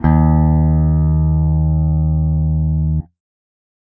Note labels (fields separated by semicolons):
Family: guitar; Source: electronic; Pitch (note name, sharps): D#2; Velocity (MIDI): 75